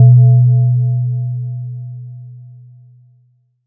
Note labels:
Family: mallet percussion; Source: electronic; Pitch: B2; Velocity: 25; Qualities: multiphonic

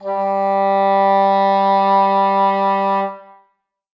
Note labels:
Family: reed; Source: acoustic; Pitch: G3; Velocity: 100; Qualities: reverb

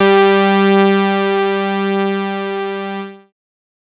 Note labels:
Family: bass; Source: synthesizer; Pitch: G3; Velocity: 50; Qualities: bright, distorted

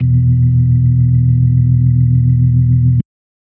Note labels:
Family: organ; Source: electronic; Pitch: E1; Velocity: 127; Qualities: dark

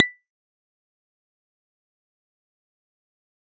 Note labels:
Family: guitar; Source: electronic; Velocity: 50; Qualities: fast decay, percussive

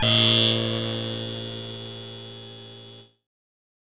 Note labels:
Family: keyboard; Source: synthesizer; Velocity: 127; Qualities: bright, distorted

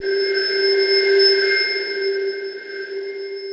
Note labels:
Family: mallet percussion; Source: electronic; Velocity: 25; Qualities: bright, long release, non-linear envelope

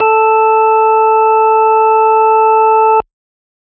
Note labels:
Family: organ; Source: electronic; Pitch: A4; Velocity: 50

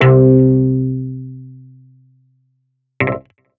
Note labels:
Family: guitar; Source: electronic; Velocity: 50; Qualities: distorted

